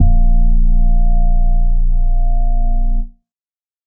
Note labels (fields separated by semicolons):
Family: organ; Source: electronic; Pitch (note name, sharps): A#0; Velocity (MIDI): 50; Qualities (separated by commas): dark